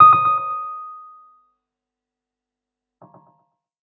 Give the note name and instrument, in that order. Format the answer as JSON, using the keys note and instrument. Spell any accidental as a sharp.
{"note": "D#6", "instrument": "electronic keyboard"}